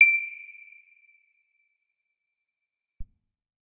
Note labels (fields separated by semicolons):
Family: guitar; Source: electronic; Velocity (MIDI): 127; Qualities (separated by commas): bright, percussive, reverb